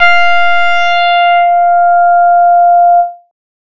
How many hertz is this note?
698.5 Hz